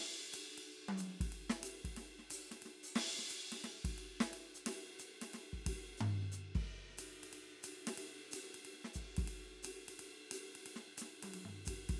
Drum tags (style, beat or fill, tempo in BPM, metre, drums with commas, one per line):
medium-fast jazz
beat
180 BPM
4/4
crash, ride, hi-hat pedal, snare, high tom, floor tom, kick